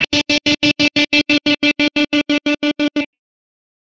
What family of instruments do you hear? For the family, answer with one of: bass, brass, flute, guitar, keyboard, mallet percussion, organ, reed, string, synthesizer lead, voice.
guitar